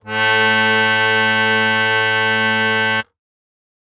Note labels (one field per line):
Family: keyboard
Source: acoustic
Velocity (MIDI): 25